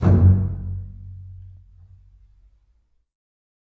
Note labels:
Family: string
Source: acoustic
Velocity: 100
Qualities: reverb

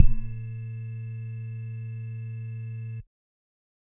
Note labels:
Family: bass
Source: synthesizer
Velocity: 25

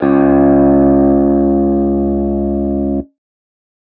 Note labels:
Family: guitar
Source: electronic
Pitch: C#2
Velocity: 75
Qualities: distorted

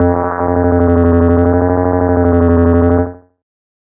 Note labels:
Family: bass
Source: synthesizer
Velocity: 127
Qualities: distorted, tempo-synced

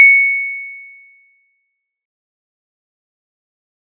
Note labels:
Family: mallet percussion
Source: acoustic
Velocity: 75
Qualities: fast decay

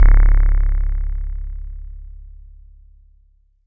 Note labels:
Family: bass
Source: synthesizer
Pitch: C#1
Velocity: 75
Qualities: bright, distorted

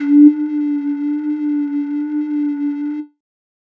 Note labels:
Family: flute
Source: synthesizer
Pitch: D4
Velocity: 25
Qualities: distorted

